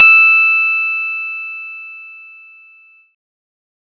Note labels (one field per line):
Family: bass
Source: synthesizer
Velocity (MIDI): 127